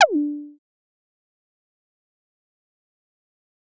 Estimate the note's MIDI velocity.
100